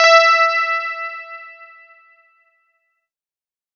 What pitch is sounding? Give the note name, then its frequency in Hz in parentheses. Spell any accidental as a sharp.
E5 (659.3 Hz)